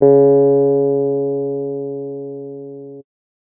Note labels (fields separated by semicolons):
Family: keyboard; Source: electronic; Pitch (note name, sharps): C#3; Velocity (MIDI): 50